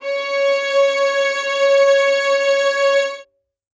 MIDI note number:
73